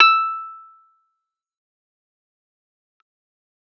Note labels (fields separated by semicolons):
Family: keyboard; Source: electronic; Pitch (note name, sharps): E6; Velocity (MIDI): 127; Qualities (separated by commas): fast decay, percussive